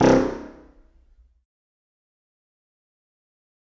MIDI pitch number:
24